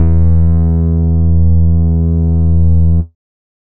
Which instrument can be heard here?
synthesizer bass